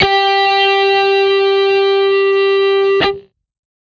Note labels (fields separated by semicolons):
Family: guitar; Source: electronic; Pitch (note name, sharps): G4; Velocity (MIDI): 75; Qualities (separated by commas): distorted